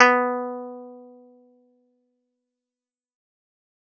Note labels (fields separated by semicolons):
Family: guitar; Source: acoustic; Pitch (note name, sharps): B3; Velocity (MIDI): 25; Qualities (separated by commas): fast decay, reverb